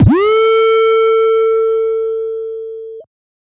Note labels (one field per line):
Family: bass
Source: synthesizer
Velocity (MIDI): 127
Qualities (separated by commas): bright, distorted, multiphonic